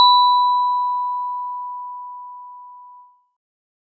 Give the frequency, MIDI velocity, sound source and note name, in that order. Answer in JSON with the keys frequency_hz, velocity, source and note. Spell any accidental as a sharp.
{"frequency_hz": 987.8, "velocity": 127, "source": "acoustic", "note": "B5"}